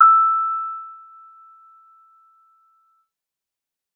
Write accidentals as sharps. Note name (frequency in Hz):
E6 (1319 Hz)